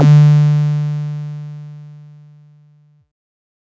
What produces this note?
synthesizer bass